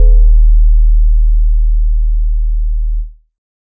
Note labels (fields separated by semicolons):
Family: synthesizer lead; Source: synthesizer; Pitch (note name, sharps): D#1; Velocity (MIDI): 25